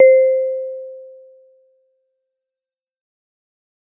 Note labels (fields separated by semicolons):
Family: mallet percussion; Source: acoustic; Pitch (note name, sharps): C5; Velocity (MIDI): 100; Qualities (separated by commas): dark, fast decay